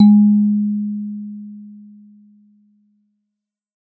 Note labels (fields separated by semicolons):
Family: mallet percussion; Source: acoustic; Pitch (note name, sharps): G#3; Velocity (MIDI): 50